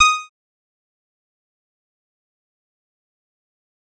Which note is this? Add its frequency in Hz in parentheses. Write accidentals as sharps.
D#6 (1245 Hz)